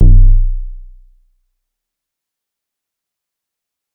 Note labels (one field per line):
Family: bass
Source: synthesizer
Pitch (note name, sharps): B0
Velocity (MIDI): 50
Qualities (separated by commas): dark, fast decay